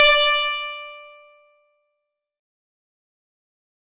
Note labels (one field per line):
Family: guitar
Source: acoustic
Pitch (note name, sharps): D5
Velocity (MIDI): 100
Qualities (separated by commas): bright, distorted, fast decay